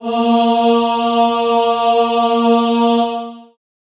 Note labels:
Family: voice; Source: acoustic; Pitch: A#3; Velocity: 127; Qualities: long release, reverb

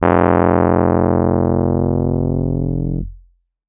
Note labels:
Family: keyboard; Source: electronic; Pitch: F1; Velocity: 75; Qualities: distorted

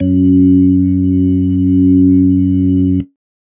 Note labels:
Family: organ; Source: electronic; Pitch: F#2; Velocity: 100; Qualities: dark

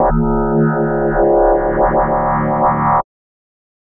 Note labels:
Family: mallet percussion; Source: synthesizer; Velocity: 127; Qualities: multiphonic, non-linear envelope

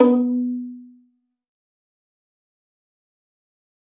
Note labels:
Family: string; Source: acoustic; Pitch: B3; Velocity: 75; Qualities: fast decay, reverb

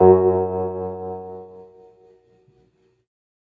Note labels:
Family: organ; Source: electronic; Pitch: F#2; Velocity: 25

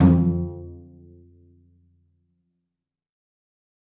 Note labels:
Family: string; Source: acoustic; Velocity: 127; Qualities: dark, fast decay, reverb

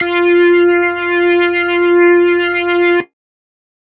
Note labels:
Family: organ; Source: electronic; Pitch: F4; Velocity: 75

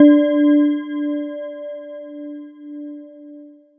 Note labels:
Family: mallet percussion; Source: electronic; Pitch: D4; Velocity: 25; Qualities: long release

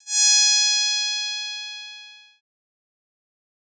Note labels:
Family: bass; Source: synthesizer; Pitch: G#5; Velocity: 127; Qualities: bright, distorted, fast decay

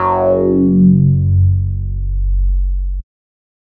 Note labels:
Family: bass; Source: synthesizer; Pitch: F#1; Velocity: 25; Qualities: distorted

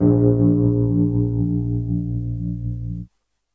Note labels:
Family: keyboard; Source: electronic; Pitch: A#1; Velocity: 75

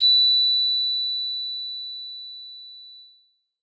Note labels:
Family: bass; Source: synthesizer; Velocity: 25; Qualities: bright, distorted

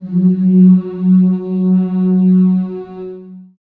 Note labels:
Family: voice; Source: acoustic; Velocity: 50; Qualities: dark, long release, reverb

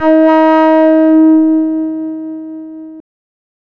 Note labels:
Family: bass; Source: synthesizer; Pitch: D#4; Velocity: 127; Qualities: distorted, non-linear envelope

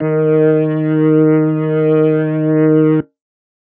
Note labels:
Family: organ; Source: electronic; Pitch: D#3; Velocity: 127; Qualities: distorted

